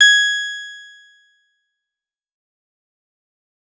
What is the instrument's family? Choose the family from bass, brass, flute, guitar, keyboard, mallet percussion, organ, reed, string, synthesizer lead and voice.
guitar